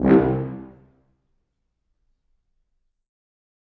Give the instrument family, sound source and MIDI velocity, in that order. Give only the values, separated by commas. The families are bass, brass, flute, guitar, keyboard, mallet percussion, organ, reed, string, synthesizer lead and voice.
brass, acoustic, 127